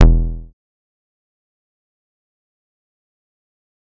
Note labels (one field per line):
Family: bass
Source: synthesizer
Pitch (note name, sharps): E1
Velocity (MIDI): 127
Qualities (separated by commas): dark, fast decay, percussive